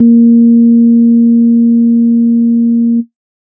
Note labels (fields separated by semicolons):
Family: organ; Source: electronic; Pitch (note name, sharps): A#3; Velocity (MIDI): 100; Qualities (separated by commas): dark